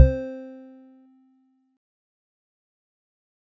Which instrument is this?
acoustic mallet percussion instrument